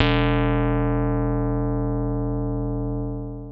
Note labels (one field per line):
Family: keyboard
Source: electronic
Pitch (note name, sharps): E1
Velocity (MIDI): 75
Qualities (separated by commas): distorted, long release